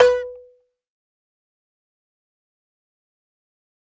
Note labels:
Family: mallet percussion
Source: acoustic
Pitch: B4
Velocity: 50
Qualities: fast decay, percussive, reverb

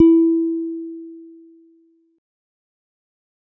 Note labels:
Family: guitar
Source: synthesizer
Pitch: E4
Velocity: 25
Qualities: dark, fast decay

